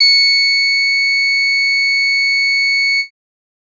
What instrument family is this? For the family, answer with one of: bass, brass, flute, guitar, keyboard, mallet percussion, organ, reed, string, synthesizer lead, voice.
bass